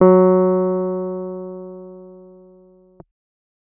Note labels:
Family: keyboard; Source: electronic; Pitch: F#3; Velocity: 75

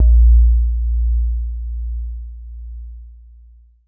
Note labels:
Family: keyboard; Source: electronic; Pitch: A#1; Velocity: 100; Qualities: dark, long release

